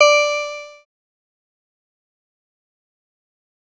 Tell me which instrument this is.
synthesizer lead